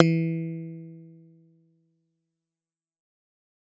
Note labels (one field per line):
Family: bass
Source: synthesizer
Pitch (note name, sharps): E3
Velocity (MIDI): 100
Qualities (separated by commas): fast decay